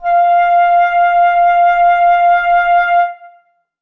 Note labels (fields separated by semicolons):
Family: flute; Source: acoustic; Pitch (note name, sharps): F5; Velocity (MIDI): 25; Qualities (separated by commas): reverb